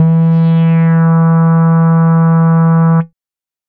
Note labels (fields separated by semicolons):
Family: bass; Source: synthesizer; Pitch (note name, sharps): E3; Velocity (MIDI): 127; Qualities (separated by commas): distorted